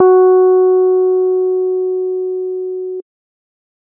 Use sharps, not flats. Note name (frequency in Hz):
F#4 (370 Hz)